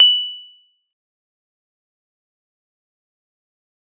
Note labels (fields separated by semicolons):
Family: mallet percussion; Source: acoustic; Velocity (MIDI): 100; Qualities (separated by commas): bright, fast decay, percussive